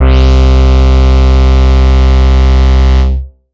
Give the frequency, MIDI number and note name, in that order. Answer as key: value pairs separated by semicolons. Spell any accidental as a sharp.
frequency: 65.41 Hz; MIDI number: 36; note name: C2